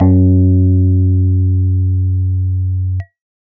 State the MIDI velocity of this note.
25